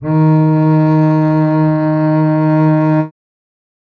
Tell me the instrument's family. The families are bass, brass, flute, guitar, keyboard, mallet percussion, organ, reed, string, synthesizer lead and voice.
string